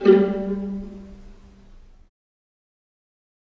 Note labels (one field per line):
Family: string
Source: acoustic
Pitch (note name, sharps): G3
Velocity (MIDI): 50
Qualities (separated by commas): dark, fast decay, reverb